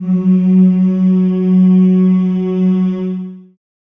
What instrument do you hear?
acoustic voice